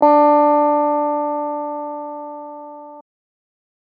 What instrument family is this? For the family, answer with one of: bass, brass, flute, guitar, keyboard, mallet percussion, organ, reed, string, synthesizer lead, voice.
keyboard